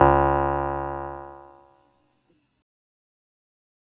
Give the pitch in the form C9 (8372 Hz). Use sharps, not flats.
C#2 (69.3 Hz)